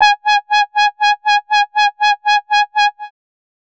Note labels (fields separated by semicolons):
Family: bass; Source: synthesizer; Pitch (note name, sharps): G#5; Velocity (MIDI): 50; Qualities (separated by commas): bright, distorted, tempo-synced